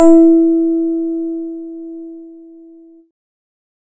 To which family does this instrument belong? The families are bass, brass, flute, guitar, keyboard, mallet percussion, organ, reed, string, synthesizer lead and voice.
keyboard